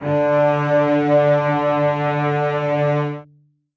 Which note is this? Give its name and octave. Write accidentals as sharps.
D3